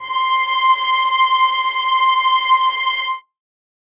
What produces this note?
acoustic string instrument